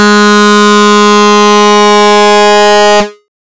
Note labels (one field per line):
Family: bass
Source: synthesizer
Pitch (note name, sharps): G#3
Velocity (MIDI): 75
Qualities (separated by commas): bright, distorted